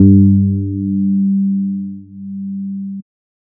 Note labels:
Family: bass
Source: synthesizer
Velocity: 50

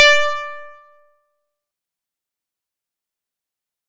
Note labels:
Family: guitar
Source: acoustic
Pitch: D5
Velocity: 75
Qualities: distorted, fast decay, percussive

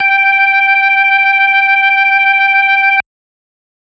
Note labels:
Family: organ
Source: electronic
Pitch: G5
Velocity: 50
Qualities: distorted

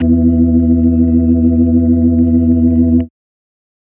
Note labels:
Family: organ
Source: electronic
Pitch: E2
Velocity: 25

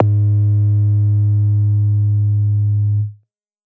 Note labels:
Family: bass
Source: synthesizer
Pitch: G#2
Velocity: 127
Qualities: distorted

